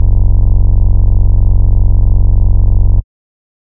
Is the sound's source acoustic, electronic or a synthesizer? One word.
synthesizer